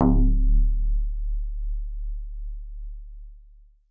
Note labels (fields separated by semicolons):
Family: guitar; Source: electronic; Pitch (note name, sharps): D1; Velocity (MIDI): 100; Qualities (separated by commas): long release, reverb